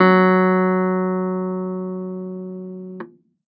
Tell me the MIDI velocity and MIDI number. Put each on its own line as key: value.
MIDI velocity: 25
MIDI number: 54